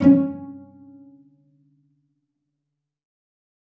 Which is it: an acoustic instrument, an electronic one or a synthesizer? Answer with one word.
acoustic